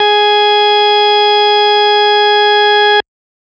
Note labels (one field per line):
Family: organ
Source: electronic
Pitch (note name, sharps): G#4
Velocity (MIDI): 127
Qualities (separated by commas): distorted